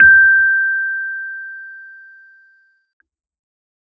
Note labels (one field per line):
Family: keyboard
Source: electronic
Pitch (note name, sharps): G6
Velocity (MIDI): 50